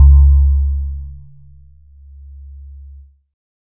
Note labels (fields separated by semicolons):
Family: keyboard; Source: electronic; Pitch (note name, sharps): C#2; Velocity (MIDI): 50